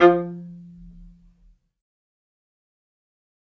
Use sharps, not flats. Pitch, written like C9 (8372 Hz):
F3 (174.6 Hz)